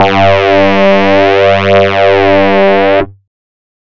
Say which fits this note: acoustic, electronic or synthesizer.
synthesizer